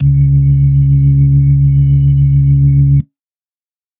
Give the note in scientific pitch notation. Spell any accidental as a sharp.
C#2